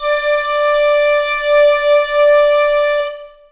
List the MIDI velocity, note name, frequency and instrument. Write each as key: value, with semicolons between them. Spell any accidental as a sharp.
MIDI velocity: 25; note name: D5; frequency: 587.3 Hz; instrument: acoustic flute